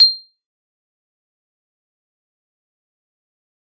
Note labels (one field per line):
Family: mallet percussion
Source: acoustic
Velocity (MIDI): 75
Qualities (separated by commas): bright, fast decay, percussive